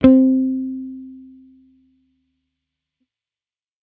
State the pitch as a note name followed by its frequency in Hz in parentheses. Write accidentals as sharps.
C4 (261.6 Hz)